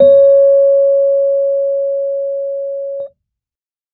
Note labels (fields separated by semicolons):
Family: keyboard; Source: electronic; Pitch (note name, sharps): C#5; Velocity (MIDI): 50